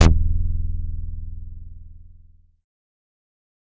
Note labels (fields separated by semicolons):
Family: bass; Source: synthesizer; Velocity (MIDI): 75; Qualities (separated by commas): distorted, fast decay